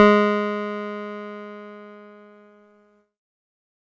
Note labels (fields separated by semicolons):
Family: keyboard; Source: electronic; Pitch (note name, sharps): G#3; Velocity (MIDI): 50; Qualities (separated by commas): distorted